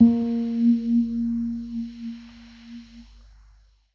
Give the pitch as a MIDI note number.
58